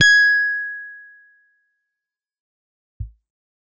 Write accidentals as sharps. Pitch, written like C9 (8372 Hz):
G#6 (1661 Hz)